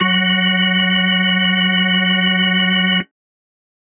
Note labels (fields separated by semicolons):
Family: organ; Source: electronic; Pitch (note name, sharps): F#3; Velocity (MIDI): 25